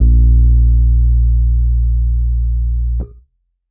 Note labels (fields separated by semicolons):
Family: keyboard; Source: electronic; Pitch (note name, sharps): A#1; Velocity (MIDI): 50; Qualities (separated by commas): dark